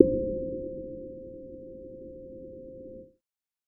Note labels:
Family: bass; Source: synthesizer; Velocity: 25; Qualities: dark

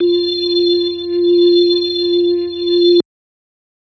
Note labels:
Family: organ; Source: electronic; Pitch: F4; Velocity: 75

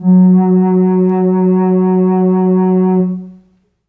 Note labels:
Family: flute; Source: acoustic; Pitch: F#3; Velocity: 50; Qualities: reverb

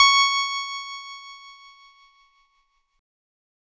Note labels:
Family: keyboard; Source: electronic; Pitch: C#6; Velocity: 50; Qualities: bright, distorted

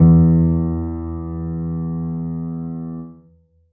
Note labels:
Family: keyboard; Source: acoustic; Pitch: E2; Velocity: 75; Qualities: reverb

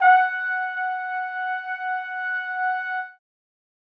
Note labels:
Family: brass; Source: acoustic; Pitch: F#5; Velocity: 50; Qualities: reverb

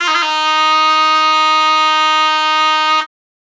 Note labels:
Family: reed; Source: acoustic; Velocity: 100; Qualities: reverb

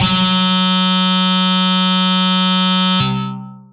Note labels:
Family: guitar; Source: electronic; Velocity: 25; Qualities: bright, distorted, long release

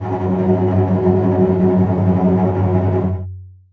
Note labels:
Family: string; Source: acoustic; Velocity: 50; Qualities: long release, non-linear envelope, reverb

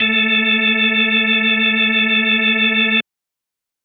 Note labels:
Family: organ; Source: electronic; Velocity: 50

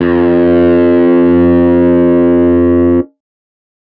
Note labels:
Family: guitar; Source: electronic; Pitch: F2; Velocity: 100; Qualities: distorted

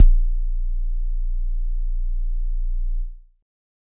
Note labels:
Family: keyboard; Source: electronic; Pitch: A#0; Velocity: 75; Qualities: dark

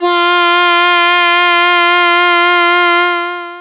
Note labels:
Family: voice; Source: synthesizer; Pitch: F4; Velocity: 100; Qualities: bright, distorted, long release

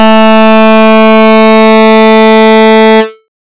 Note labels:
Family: bass; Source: synthesizer; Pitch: A3; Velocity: 50; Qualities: bright, distorted

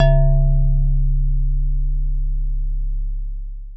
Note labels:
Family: mallet percussion; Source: acoustic; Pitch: C#1; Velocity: 127; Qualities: dark, long release, reverb

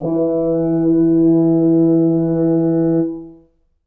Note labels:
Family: brass; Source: acoustic; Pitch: E3; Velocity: 25; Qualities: dark, reverb

